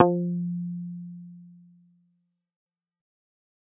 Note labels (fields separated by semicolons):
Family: bass; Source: synthesizer; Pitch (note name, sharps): F3; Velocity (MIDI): 100; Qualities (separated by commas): fast decay